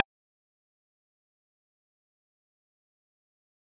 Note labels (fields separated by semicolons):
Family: guitar; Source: electronic; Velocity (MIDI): 127; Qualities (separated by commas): fast decay, percussive